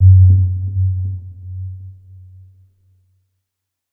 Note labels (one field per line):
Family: synthesizer lead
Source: synthesizer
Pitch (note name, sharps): F#2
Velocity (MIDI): 50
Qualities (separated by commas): dark, non-linear envelope, reverb